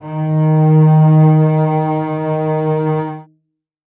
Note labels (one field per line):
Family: string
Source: acoustic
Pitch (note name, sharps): D#3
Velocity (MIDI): 75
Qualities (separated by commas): reverb